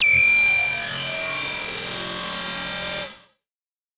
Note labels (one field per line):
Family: synthesizer lead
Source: synthesizer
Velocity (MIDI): 100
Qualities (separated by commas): bright, distorted, multiphonic, non-linear envelope